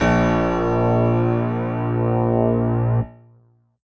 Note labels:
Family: keyboard; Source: electronic; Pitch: A#1; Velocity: 127

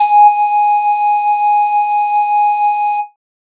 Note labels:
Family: flute; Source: synthesizer; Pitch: G#5; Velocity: 127; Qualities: distorted

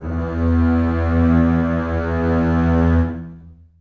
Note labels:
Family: string; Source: acoustic; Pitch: E2; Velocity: 75; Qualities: long release, reverb

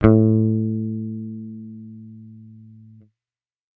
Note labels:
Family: bass; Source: electronic; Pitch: A2; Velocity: 75

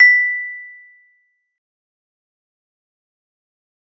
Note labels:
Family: mallet percussion; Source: acoustic; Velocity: 50; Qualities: fast decay, percussive

